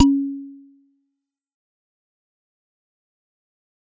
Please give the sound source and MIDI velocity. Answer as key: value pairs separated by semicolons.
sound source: acoustic; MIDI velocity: 75